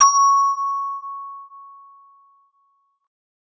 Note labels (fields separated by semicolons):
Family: mallet percussion; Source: acoustic; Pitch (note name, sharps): C#6; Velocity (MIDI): 50; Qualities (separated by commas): non-linear envelope